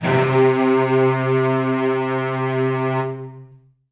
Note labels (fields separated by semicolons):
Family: string; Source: acoustic; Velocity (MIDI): 127; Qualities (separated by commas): long release, reverb